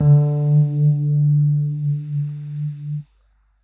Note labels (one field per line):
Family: keyboard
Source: electronic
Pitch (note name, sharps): D3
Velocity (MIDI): 50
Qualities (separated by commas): dark